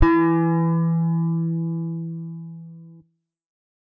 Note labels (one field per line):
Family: guitar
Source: electronic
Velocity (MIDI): 50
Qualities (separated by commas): distorted